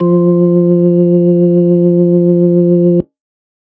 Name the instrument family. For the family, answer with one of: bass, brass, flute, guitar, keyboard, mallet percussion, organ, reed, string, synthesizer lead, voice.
organ